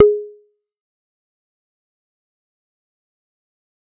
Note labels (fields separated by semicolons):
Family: bass; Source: synthesizer; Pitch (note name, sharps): G#4; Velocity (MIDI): 127; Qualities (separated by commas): fast decay, percussive